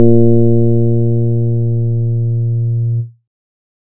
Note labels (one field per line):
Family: keyboard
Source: electronic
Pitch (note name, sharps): A#2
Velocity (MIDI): 127